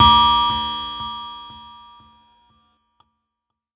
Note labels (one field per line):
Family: keyboard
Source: electronic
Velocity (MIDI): 127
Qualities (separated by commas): bright, distorted